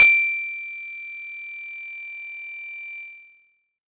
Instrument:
acoustic mallet percussion instrument